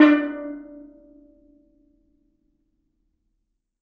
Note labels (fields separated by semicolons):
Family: mallet percussion; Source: acoustic; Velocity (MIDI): 127; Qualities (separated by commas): percussive, reverb